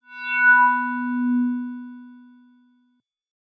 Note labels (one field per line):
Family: mallet percussion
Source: electronic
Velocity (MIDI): 100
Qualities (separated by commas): bright